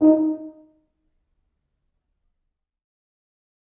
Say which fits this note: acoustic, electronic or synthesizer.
acoustic